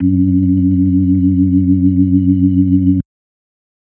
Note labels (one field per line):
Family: organ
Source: electronic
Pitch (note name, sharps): F#2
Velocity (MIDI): 50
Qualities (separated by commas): dark